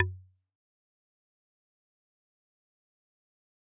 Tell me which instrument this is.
acoustic mallet percussion instrument